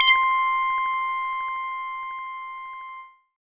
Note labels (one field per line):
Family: bass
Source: synthesizer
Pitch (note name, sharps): C6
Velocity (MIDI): 127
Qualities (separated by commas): distorted